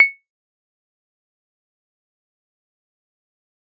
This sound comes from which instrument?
electronic mallet percussion instrument